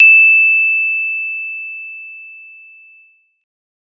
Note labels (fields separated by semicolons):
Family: mallet percussion; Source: acoustic; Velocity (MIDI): 50; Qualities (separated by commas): bright